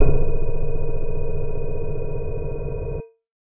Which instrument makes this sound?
electronic keyboard